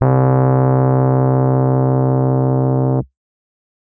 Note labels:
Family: keyboard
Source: electronic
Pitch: C2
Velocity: 127

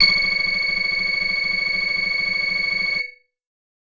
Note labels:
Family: keyboard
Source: electronic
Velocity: 75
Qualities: distorted

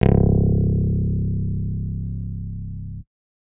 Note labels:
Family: keyboard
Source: electronic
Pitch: C1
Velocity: 100

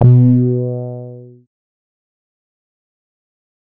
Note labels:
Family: bass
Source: synthesizer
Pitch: B2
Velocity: 100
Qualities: distorted, fast decay

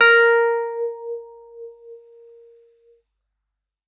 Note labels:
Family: keyboard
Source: electronic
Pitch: A#4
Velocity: 100

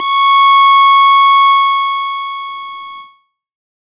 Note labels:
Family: keyboard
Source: electronic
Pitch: C#6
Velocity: 25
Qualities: distorted, multiphonic

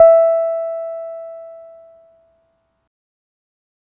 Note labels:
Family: keyboard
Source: electronic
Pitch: E5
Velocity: 25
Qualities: dark

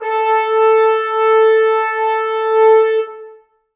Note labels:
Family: brass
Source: acoustic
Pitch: A4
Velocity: 100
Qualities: reverb

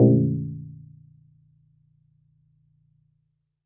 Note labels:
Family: mallet percussion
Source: acoustic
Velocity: 50

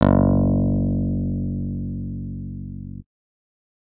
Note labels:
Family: keyboard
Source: electronic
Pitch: F#1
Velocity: 100

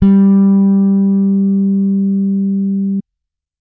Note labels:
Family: bass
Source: electronic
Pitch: G3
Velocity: 75

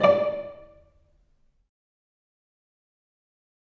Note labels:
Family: string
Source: acoustic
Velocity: 127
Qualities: dark, fast decay, percussive, reverb

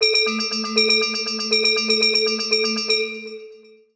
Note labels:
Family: mallet percussion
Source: synthesizer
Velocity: 100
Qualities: long release, multiphonic, tempo-synced

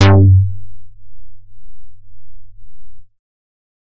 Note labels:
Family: bass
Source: synthesizer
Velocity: 127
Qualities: distorted

